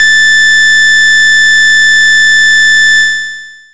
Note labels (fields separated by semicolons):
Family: bass; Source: synthesizer; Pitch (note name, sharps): A6; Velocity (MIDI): 50; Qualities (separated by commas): bright, distorted, long release